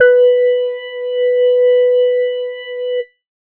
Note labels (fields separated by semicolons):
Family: organ; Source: electronic; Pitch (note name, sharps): B4; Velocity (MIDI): 50